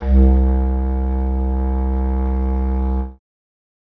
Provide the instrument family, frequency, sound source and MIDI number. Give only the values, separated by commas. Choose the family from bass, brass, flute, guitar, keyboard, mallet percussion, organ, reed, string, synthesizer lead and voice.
reed, 65.41 Hz, acoustic, 36